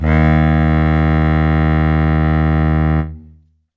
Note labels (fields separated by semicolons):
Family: reed; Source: acoustic; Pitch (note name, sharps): D#2; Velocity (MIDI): 100; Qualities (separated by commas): reverb